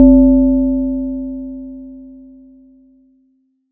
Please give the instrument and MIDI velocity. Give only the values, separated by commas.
acoustic mallet percussion instrument, 25